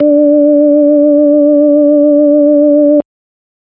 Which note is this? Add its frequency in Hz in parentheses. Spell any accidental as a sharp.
D4 (293.7 Hz)